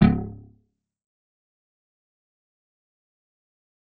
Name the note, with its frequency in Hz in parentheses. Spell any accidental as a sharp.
C#1 (34.65 Hz)